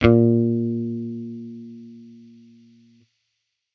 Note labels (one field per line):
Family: bass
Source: electronic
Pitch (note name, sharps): A#2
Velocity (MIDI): 25